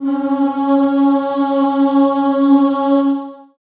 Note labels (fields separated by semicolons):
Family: voice; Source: acoustic; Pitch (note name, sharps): C#4; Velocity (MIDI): 50; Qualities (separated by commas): long release, reverb